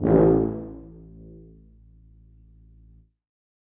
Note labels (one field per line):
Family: brass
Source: acoustic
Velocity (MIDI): 50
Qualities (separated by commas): reverb